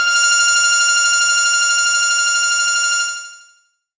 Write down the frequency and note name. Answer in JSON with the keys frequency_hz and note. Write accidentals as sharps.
{"frequency_hz": 1397, "note": "F6"}